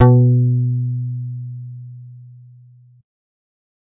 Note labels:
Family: bass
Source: synthesizer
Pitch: B2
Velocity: 25

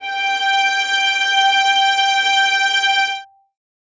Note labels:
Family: string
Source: acoustic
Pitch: G5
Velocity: 50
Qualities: reverb

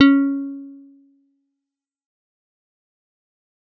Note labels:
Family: bass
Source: synthesizer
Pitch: C#4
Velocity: 127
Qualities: dark, fast decay

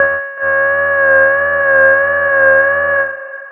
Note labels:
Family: bass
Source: synthesizer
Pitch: C#5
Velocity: 127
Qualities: long release, reverb

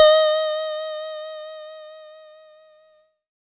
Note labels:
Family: keyboard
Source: electronic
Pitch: D#5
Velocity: 127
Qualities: bright

